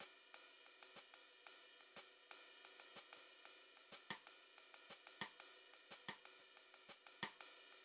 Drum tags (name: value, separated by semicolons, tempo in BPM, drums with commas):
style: Afro-Cuban bembé; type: beat; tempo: 122 BPM; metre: 4/4; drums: ride, hi-hat pedal, cross-stick